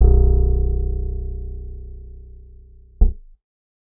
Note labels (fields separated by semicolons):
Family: guitar; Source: acoustic; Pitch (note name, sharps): B0; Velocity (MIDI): 50; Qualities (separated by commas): dark